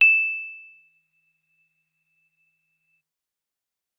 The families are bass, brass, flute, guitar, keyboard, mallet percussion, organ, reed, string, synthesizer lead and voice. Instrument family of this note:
guitar